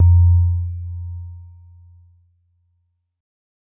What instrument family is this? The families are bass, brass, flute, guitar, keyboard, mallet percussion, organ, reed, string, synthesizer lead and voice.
keyboard